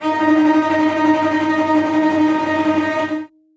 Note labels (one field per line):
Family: string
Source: acoustic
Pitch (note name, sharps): D#4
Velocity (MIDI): 100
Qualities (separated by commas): bright, non-linear envelope, reverb